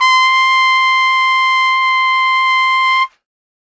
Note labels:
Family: brass; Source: acoustic; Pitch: C6; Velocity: 25; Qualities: bright

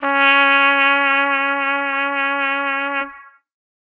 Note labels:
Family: brass; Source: acoustic; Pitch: C#4; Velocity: 75; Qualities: distorted

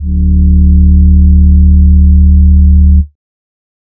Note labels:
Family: voice; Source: synthesizer; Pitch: D1; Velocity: 100; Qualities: dark

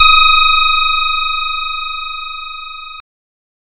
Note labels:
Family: guitar; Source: synthesizer; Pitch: D#6; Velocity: 75; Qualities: bright, distorted

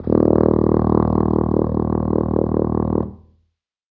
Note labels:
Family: brass; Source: acoustic; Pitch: D#1; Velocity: 50

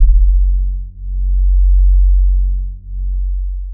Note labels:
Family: bass; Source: synthesizer; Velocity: 25; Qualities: long release

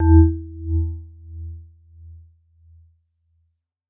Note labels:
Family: mallet percussion; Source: acoustic; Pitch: E2; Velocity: 50; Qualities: dark, non-linear envelope

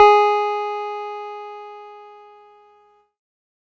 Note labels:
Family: keyboard; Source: electronic; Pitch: G#4; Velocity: 25; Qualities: distorted

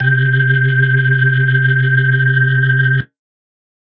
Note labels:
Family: organ; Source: electronic; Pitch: C3; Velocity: 100

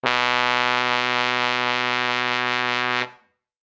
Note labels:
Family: brass; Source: acoustic; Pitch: B2; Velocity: 127; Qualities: bright

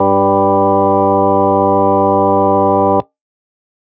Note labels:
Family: organ; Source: electronic; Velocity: 50

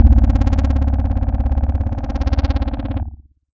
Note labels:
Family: keyboard; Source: electronic; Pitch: C#0; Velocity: 100; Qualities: bright, distorted, multiphonic

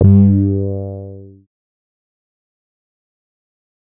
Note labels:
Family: bass; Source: synthesizer; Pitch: G2; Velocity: 25; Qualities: distorted, fast decay

